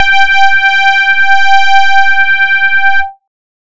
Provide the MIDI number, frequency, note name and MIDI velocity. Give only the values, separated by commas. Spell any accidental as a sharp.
79, 784 Hz, G5, 100